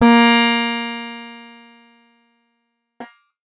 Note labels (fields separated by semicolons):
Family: guitar; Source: acoustic; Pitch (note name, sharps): A#3; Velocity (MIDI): 75; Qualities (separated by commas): bright, distorted